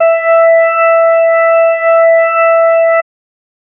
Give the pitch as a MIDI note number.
76